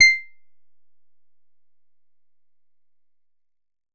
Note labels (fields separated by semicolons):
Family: guitar; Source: synthesizer; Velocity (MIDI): 50; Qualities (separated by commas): percussive